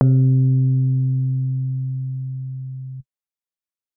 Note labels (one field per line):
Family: keyboard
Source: electronic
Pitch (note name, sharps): C3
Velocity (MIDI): 50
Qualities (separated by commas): dark